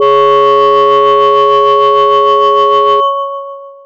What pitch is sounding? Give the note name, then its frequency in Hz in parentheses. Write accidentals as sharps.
C#3 (138.6 Hz)